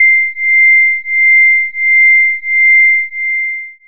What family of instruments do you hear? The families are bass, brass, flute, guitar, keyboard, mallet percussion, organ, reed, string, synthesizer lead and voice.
bass